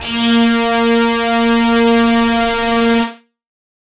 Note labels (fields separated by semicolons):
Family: guitar; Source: electronic; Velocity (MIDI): 25; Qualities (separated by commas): distorted